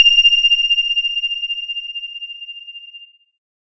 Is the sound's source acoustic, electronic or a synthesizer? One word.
electronic